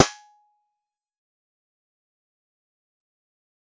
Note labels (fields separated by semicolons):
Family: guitar; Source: synthesizer; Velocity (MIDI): 127; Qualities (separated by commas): fast decay, percussive